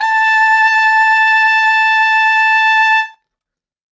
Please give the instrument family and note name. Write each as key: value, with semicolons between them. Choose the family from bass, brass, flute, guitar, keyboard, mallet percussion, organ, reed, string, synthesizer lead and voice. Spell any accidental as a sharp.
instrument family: reed; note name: A5